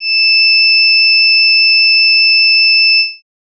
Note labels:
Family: organ; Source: electronic; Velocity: 50; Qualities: bright

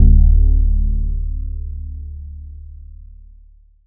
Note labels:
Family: mallet percussion; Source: electronic; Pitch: D1; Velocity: 50; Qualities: long release

